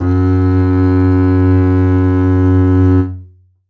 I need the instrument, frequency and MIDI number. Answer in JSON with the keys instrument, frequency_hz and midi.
{"instrument": "acoustic string instrument", "frequency_hz": 92.5, "midi": 42}